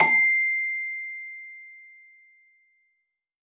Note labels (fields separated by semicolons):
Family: mallet percussion; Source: acoustic; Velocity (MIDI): 50; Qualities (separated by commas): reverb